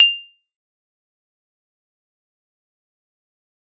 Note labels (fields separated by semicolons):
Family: mallet percussion; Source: acoustic; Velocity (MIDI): 25; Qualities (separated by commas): bright, fast decay, percussive